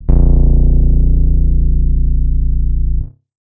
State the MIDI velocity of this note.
25